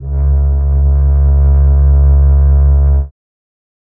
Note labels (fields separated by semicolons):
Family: string; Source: acoustic; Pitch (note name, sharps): C#2; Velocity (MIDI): 75; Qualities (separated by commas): reverb